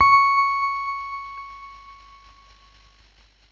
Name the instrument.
electronic keyboard